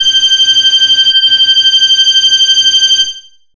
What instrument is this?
synthesizer bass